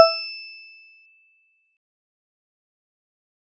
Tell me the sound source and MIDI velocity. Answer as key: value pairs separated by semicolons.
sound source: acoustic; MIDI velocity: 25